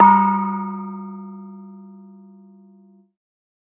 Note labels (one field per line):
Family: mallet percussion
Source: acoustic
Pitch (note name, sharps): G3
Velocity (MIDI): 127